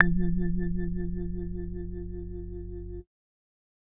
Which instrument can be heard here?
synthesizer bass